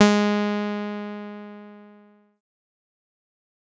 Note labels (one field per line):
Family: bass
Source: synthesizer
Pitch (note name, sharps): G#3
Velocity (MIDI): 100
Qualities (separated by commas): distorted, fast decay